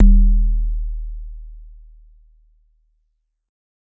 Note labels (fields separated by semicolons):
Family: mallet percussion; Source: acoustic; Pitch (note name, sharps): D#1; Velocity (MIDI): 127; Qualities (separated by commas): dark, non-linear envelope